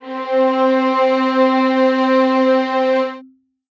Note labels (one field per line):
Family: string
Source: acoustic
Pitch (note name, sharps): C4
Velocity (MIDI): 50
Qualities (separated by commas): reverb